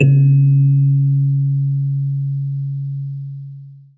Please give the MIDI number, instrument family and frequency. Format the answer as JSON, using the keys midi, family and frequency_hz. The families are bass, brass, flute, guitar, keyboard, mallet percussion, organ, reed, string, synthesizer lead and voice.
{"midi": 49, "family": "mallet percussion", "frequency_hz": 138.6}